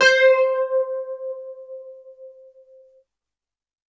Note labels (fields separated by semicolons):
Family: keyboard; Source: electronic; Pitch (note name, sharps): C5; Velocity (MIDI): 127